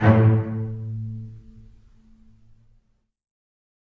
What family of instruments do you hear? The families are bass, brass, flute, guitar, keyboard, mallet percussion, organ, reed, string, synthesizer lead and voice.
string